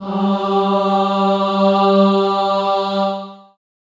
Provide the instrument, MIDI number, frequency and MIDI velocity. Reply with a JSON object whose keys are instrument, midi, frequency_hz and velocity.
{"instrument": "acoustic voice", "midi": 55, "frequency_hz": 196, "velocity": 127}